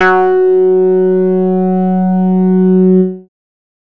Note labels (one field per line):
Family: bass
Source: synthesizer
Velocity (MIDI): 25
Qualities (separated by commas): distorted